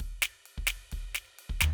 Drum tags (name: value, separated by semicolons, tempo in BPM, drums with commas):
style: punk; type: fill; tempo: 128 BPM; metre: 4/4; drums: ride, snare, floor tom, kick